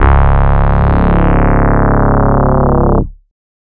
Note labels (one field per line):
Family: bass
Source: synthesizer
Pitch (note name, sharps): C#1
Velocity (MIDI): 127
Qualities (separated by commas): bright, distorted